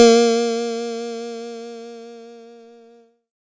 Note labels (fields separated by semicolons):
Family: keyboard; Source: electronic; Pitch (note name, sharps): A#3; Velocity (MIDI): 100; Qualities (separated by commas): bright